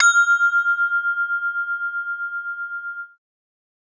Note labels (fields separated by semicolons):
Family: mallet percussion; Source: acoustic; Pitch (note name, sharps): F6; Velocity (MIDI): 100